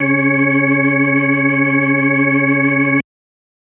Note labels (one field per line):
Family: organ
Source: electronic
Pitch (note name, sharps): C#3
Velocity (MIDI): 100